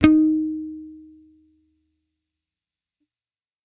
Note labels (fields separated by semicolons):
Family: bass; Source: electronic; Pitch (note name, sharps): D#4; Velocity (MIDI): 127; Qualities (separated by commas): fast decay